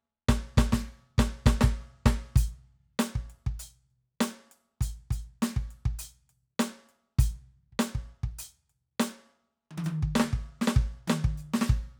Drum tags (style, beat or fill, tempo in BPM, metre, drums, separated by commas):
Latin funk, beat, 100 BPM, 4/4, crash, closed hi-hat, hi-hat pedal, snare, cross-stick, high tom, kick